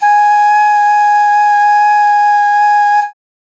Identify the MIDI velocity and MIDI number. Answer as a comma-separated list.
75, 80